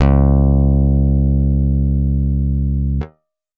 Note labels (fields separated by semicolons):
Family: guitar; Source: acoustic; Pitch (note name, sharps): C#2; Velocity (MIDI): 75